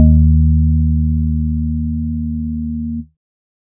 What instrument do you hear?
electronic organ